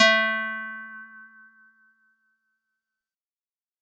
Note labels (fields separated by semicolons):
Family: guitar; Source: acoustic; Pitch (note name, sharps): A3; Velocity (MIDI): 100; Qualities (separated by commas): bright, fast decay